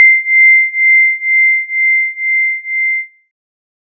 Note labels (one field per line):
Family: synthesizer lead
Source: synthesizer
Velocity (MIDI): 100